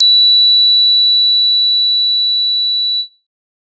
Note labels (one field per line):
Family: bass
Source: synthesizer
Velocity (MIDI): 25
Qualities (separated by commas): bright, distorted